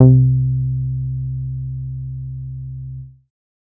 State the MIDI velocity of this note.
50